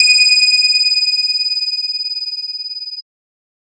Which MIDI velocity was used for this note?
50